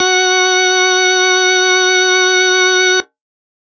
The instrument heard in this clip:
electronic organ